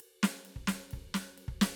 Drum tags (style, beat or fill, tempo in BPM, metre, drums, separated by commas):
punk, fill, 128 BPM, 4/4, ride, snare, kick